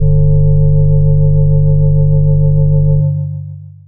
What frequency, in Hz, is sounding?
24.5 Hz